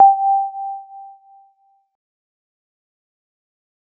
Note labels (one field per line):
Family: keyboard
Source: electronic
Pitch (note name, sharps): G5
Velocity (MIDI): 50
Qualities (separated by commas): fast decay